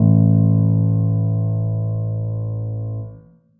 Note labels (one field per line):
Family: keyboard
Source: acoustic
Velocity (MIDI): 50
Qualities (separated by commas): dark